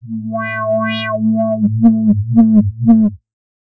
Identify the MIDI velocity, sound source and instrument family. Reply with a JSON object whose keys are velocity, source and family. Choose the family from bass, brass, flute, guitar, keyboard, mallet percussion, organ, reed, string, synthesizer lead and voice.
{"velocity": 50, "source": "synthesizer", "family": "bass"}